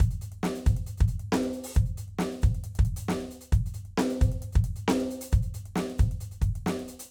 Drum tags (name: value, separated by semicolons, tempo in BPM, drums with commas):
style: rock; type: beat; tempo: 135 BPM; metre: 4/4; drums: closed hi-hat, open hi-hat, hi-hat pedal, snare, kick